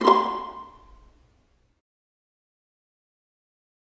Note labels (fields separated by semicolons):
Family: string; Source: acoustic; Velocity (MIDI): 50; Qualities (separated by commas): fast decay, reverb